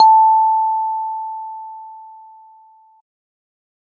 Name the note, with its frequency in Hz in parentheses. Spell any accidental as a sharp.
A5 (880 Hz)